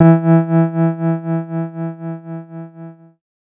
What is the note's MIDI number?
52